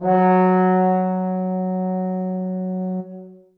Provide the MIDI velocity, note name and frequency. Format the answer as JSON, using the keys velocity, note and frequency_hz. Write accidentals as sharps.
{"velocity": 50, "note": "F#3", "frequency_hz": 185}